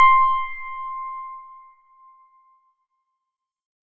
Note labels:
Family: organ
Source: electronic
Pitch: C6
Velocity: 100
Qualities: bright

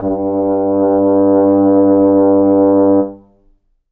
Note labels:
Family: brass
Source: acoustic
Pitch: G2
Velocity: 25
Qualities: dark, reverb

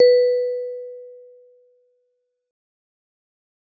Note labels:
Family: mallet percussion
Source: acoustic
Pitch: B4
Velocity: 75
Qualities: fast decay

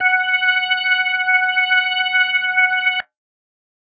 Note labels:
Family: organ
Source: electronic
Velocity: 127

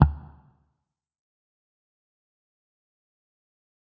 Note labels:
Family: guitar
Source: electronic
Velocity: 25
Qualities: distorted, fast decay, percussive

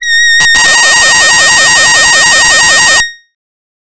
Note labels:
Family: voice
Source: synthesizer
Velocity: 100

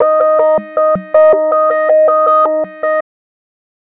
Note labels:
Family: bass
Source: synthesizer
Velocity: 25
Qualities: tempo-synced

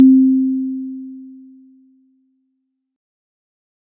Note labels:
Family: mallet percussion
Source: acoustic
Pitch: C4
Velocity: 50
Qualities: bright

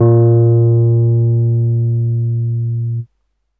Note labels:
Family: keyboard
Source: electronic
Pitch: A#2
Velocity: 75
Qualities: dark, distorted

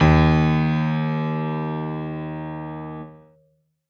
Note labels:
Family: keyboard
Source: acoustic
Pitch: D#2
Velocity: 127

